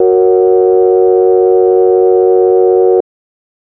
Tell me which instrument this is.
electronic organ